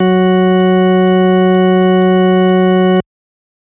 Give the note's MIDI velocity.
100